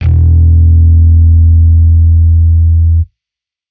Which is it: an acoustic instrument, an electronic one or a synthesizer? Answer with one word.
electronic